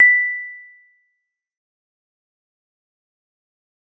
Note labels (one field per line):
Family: mallet percussion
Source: acoustic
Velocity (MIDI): 100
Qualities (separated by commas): fast decay, percussive